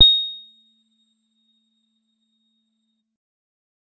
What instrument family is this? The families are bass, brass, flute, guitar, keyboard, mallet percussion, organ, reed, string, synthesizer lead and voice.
guitar